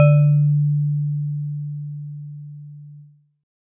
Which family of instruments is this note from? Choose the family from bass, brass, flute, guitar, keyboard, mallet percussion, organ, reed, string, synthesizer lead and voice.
mallet percussion